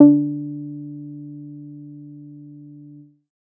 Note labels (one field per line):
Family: bass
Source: synthesizer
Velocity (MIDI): 25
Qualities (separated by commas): dark